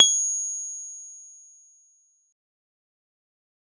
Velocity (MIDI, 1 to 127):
50